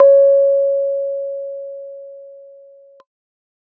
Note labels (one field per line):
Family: keyboard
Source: electronic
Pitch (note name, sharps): C#5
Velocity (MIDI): 50